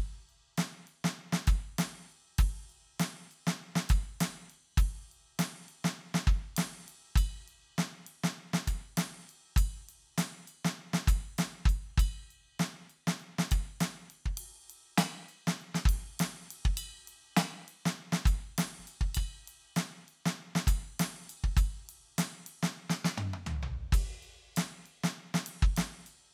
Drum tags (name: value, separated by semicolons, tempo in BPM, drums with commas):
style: rock; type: beat; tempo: 100 BPM; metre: 4/4; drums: crash, ride, ride bell, snare, high tom, mid tom, floor tom, kick